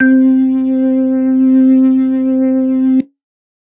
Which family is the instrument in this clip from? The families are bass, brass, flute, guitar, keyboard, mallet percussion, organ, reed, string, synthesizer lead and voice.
organ